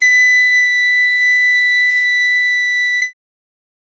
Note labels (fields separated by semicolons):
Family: flute; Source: acoustic; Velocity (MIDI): 25